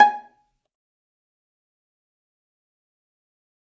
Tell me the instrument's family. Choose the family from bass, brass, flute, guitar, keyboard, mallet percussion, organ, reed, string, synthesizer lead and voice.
string